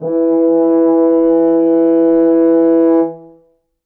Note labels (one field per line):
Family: brass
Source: acoustic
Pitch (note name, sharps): E3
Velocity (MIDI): 75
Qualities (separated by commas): dark, reverb